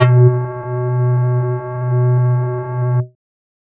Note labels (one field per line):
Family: flute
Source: synthesizer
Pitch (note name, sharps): B2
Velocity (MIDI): 100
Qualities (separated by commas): distorted